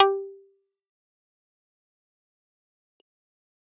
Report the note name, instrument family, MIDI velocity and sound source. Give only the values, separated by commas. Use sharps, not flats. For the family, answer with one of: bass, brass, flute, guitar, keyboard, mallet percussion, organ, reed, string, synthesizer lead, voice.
G4, keyboard, 127, electronic